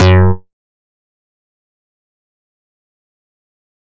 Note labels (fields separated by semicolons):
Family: bass; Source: synthesizer; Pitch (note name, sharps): F#2; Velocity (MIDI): 100; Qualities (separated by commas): fast decay, percussive